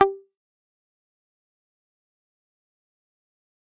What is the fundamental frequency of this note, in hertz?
392 Hz